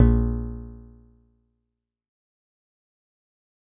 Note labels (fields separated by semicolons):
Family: guitar; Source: synthesizer; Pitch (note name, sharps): A#1; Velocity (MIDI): 50; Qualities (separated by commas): dark, fast decay